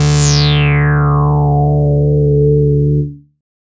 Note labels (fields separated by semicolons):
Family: bass; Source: synthesizer; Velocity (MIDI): 75; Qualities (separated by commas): bright, distorted, non-linear envelope